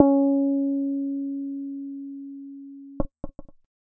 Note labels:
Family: bass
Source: synthesizer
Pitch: C#4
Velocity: 25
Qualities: dark, reverb

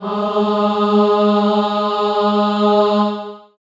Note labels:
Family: voice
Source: acoustic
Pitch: G#3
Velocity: 75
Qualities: reverb

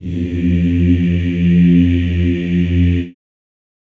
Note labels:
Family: voice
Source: acoustic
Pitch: F2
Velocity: 50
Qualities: reverb

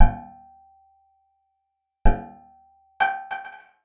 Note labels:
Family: guitar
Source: acoustic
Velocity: 100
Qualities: percussive, reverb

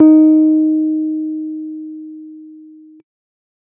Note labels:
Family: keyboard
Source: electronic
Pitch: D#4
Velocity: 25

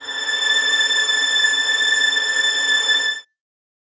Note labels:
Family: string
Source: acoustic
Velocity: 25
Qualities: reverb

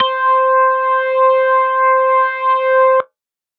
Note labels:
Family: organ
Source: electronic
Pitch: C5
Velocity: 127

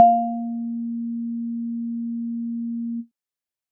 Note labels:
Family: keyboard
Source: electronic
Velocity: 50

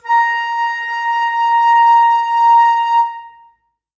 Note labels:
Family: flute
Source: acoustic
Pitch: A#5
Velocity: 50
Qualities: long release, reverb

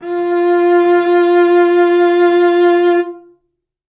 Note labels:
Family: string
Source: acoustic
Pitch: F4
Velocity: 75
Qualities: reverb

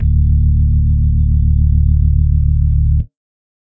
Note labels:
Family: organ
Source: electronic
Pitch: D1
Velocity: 100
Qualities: dark, reverb

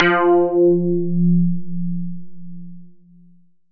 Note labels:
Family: synthesizer lead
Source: synthesizer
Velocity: 75

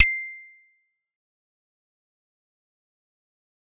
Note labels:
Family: mallet percussion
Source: acoustic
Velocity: 50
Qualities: fast decay, percussive

